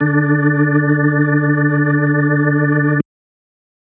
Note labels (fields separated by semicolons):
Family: organ; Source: electronic; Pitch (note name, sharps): D3; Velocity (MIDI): 100